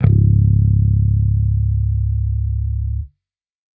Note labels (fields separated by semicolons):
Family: bass; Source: electronic; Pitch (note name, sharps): C#1; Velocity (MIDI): 127